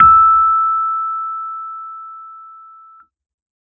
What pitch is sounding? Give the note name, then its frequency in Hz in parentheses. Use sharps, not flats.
E6 (1319 Hz)